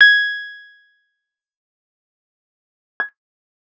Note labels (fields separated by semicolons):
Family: guitar; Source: electronic; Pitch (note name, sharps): G#6; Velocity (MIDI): 25; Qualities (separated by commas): fast decay, percussive